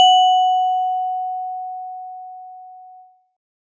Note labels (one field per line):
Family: mallet percussion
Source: acoustic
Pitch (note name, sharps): F#5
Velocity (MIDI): 127